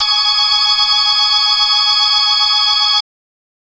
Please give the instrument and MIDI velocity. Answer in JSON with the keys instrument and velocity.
{"instrument": "electronic organ", "velocity": 127}